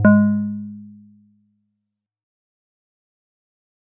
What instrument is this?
acoustic mallet percussion instrument